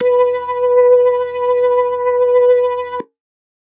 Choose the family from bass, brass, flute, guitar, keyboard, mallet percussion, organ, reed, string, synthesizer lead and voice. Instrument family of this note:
organ